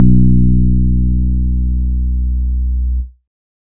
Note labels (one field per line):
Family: keyboard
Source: electronic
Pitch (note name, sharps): B1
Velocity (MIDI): 127